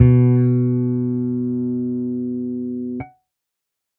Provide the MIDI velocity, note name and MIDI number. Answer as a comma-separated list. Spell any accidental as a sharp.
100, B2, 47